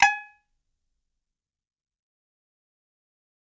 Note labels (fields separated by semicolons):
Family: guitar; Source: acoustic; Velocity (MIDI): 50; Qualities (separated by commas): fast decay, percussive, reverb